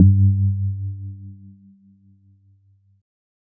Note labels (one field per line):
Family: keyboard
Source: electronic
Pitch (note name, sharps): G2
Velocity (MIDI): 25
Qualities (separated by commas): dark